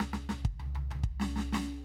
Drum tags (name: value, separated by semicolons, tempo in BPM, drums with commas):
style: Purdie shuffle; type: fill; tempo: 130 BPM; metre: 4/4; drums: hi-hat pedal, snare, high tom, floor tom, kick